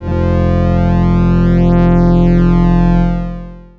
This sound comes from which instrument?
electronic organ